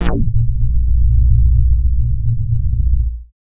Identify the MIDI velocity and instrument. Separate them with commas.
100, synthesizer bass